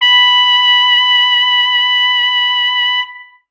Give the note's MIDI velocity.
127